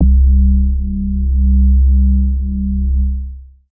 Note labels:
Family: bass; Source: synthesizer; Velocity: 25; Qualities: dark, long release, multiphonic

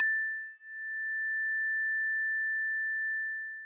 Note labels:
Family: mallet percussion; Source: acoustic; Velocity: 100; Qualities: bright, distorted, long release

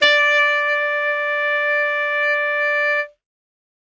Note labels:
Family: reed; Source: acoustic; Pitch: D5; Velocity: 25; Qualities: bright

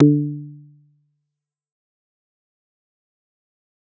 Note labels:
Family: bass; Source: synthesizer; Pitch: D3; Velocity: 127; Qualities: dark, fast decay, percussive

